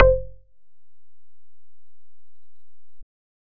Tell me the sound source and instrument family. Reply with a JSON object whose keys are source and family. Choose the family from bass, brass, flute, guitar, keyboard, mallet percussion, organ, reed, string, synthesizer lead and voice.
{"source": "synthesizer", "family": "bass"}